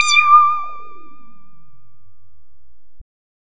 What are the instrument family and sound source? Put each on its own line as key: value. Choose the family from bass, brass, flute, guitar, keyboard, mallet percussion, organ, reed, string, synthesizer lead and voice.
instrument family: bass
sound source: synthesizer